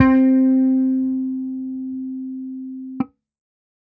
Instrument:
electronic bass